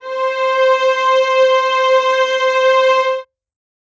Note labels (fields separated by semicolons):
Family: string; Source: acoustic; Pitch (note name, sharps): C5; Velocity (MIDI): 75; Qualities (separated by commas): reverb